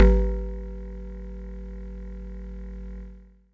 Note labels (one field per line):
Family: mallet percussion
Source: acoustic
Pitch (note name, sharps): G#1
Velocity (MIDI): 127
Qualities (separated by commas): distorted